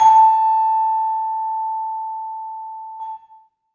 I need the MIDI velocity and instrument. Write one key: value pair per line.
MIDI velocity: 127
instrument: acoustic mallet percussion instrument